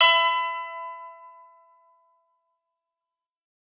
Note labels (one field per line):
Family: guitar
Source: acoustic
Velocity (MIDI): 25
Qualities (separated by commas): bright, fast decay